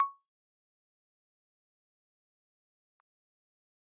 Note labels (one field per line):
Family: keyboard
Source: electronic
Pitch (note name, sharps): C#6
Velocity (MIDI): 75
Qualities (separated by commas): fast decay, percussive